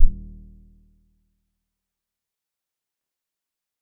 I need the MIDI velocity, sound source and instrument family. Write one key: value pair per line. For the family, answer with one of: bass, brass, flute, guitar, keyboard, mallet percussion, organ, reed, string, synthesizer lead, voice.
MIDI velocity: 25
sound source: acoustic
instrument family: guitar